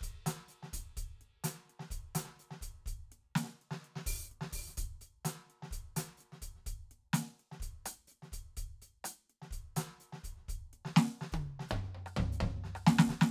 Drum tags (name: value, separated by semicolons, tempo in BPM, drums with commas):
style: Middle Eastern; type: beat; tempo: 126 BPM; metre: 4/4; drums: closed hi-hat, open hi-hat, hi-hat pedal, snare, cross-stick, high tom, mid tom, floor tom, kick